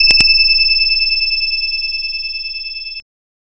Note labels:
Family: bass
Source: synthesizer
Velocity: 75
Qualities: bright, distorted, multiphonic

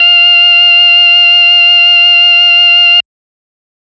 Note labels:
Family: organ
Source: electronic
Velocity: 100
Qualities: distorted

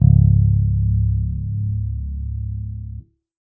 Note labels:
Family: bass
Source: electronic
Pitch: C#1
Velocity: 25

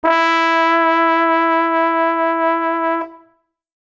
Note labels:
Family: brass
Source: acoustic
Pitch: E4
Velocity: 100

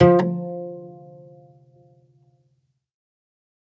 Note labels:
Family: string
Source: acoustic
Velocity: 100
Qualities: reverb

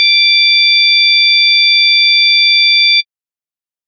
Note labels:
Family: organ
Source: electronic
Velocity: 127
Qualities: bright

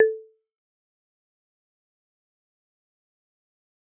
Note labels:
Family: mallet percussion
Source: acoustic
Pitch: A4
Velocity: 100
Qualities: fast decay, percussive

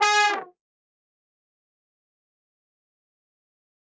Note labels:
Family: brass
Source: acoustic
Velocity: 50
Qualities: bright, fast decay, percussive, reverb

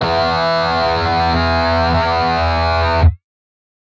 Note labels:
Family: guitar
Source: synthesizer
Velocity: 127

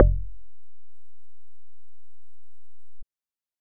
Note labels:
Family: bass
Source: synthesizer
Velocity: 25

